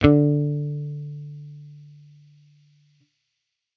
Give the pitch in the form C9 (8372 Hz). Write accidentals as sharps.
D3 (146.8 Hz)